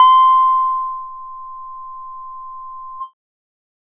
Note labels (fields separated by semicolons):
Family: bass; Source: synthesizer; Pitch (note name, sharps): C6; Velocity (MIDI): 100; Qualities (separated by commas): distorted